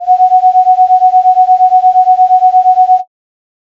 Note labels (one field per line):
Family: flute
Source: synthesizer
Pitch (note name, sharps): F#5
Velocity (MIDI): 75